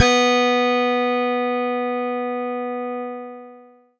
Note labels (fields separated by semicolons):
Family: keyboard; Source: electronic; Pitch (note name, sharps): B3; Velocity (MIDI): 100; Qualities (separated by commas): bright, long release